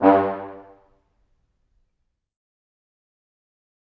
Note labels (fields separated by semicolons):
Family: brass; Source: acoustic; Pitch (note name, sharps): G2; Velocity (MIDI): 127; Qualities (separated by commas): fast decay, percussive, reverb